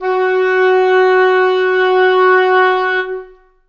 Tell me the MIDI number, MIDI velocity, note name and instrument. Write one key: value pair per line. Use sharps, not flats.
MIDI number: 66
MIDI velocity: 100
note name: F#4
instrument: acoustic reed instrument